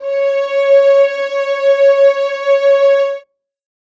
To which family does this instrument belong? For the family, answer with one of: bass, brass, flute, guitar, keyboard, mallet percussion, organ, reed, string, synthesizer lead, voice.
string